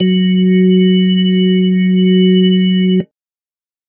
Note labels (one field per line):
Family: organ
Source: electronic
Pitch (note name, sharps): F#3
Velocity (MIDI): 50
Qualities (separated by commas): dark